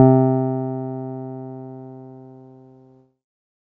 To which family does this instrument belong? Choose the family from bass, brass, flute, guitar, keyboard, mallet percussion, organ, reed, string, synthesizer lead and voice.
keyboard